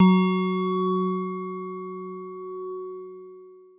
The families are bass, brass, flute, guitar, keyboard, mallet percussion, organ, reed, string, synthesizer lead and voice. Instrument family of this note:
mallet percussion